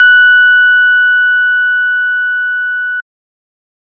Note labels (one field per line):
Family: organ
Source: electronic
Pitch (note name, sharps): F#6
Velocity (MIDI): 100